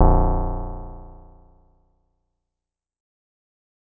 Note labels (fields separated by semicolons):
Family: bass; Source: synthesizer; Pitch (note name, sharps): A#0; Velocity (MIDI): 50; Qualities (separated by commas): fast decay